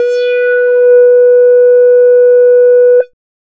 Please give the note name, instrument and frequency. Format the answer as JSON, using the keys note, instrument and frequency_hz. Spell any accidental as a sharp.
{"note": "B4", "instrument": "synthesizer bass", "frequency_hz": 493.9}